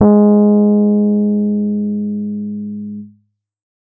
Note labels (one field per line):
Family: keyboard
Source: electronic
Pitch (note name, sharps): G#3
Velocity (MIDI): 127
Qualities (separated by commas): dark